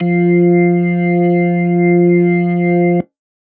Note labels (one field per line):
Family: organ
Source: electronic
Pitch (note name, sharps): F3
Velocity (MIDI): 127